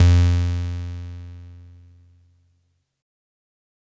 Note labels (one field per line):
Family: keyboard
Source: electronic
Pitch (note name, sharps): F2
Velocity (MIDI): 75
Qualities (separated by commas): bright, distorted